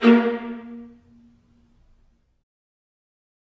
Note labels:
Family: string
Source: acoustic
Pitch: A#3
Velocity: 100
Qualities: fast decay, reverb

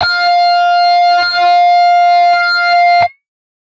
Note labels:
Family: guitar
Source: electronic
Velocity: 100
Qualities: bright, distorted

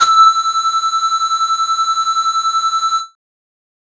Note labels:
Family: flute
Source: synthesizer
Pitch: E6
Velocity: 100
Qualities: distorted

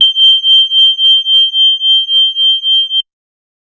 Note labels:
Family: organ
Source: electronic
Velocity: 75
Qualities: bright

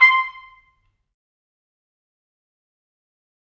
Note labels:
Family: brass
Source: acoustic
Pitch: C6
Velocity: 50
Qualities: fast decay, percussive, reverb

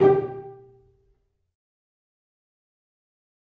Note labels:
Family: string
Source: acoustic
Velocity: 100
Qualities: fast decay, percussive, reverb

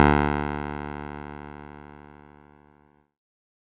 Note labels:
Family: keyboard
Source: electronic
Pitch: D2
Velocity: 75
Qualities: distorted

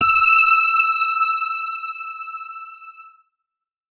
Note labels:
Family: guitar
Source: electronic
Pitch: E6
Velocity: 50

